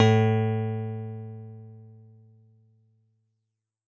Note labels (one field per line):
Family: guitar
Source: synthesizer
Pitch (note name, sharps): A2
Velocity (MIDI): 100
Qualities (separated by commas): dark